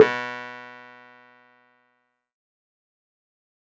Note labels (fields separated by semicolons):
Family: keyboard; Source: electronic; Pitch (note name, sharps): B2; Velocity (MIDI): 75; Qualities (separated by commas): distorted, fast decay, percussive